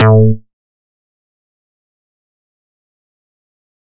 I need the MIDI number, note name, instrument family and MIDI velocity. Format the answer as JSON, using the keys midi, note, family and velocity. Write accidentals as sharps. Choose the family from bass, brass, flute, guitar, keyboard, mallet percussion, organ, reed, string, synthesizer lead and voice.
{"midi": 45, "note": "A2", "family": "bass", "velocity": 75}